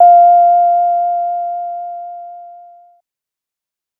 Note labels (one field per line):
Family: bass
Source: synthesizer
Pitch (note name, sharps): F5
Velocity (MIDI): 50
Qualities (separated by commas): distorted